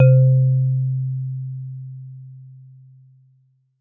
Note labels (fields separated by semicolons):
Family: mallet percussion; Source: acoustic; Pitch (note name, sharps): C3; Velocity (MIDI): 25; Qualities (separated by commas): dark, reverb